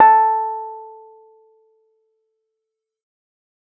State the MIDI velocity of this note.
50